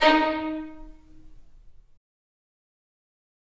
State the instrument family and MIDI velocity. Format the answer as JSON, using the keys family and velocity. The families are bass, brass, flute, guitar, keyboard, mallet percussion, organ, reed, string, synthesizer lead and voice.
{"family": "string", "velocity": 25}